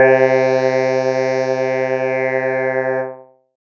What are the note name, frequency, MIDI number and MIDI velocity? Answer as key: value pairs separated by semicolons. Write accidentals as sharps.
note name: C3; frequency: 130.8 Hz; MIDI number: 48; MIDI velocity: 75